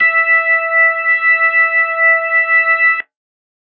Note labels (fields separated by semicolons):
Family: organ; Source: electronic; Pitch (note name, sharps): E5; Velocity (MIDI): 100